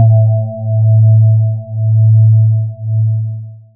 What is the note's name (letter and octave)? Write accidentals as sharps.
A2